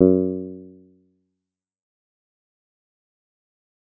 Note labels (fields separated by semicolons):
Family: bass; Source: synthesizer; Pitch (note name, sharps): F#2; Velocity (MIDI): 127; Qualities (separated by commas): dark, fast decay, percussive